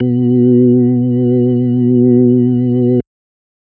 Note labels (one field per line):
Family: organ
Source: electronic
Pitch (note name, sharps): B2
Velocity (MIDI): 25